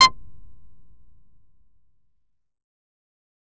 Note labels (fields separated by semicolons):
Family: bass; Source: synthesizer; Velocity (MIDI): 100; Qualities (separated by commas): fast decay